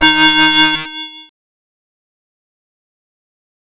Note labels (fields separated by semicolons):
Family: bass; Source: synthesizer; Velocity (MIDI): 50; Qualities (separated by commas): bright, distorted, fast decay, multiphonic